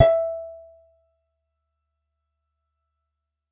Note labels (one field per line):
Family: guitar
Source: acoustic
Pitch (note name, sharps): E5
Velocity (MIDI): 25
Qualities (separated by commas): percussive